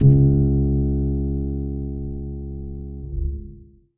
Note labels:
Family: keyboard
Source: acoustic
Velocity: 25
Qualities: dark, reverb

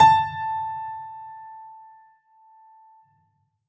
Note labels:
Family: keyboard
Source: acoustic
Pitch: A5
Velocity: 127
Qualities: reverb

